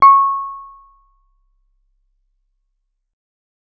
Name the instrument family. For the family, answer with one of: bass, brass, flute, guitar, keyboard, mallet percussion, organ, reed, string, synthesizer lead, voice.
guitar